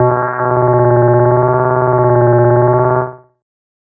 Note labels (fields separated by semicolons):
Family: bass; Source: synthesizer; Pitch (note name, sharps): B2; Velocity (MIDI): 100; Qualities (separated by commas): distorted, tempo-synced